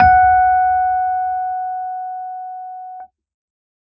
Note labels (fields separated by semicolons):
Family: keyboard; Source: electronic; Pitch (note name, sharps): F#5; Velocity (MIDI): 100